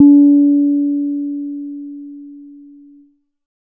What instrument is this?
synthesizer bass